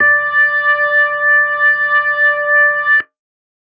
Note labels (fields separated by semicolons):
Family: organ; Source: electronic; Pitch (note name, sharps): D5; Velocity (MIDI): 25